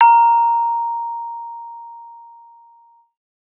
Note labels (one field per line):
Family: mallet percussion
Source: acoustic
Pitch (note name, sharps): A#5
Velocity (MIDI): 100